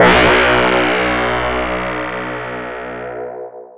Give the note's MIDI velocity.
75